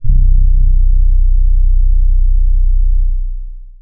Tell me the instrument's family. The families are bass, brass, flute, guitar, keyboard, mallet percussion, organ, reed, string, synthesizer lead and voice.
keyboard